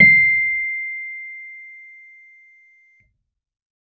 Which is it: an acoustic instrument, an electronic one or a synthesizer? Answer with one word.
electronic